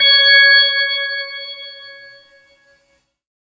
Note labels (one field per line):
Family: keyboard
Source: synthesizer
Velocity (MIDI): 75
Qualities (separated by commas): bright